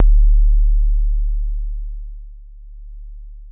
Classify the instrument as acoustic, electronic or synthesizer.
electronic